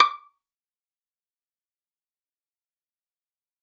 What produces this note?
acoustic string instrument